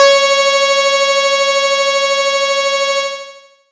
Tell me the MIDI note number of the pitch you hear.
73